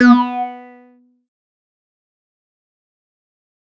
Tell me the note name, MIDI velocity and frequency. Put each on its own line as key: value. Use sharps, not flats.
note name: B3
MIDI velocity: 50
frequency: 246.9 Hz